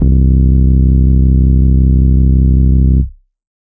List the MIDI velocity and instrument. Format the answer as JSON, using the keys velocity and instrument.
{"velocity": 100, "instrument": "electronic organ"}